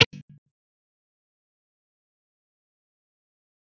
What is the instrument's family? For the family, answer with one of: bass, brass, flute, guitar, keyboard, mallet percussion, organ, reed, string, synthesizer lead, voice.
guitar